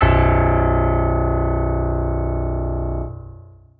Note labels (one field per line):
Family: organ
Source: electronic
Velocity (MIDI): 75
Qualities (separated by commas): long release, reverb